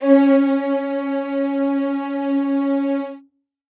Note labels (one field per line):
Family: string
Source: acoustic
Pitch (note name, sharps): C#4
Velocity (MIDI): 127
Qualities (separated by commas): reverb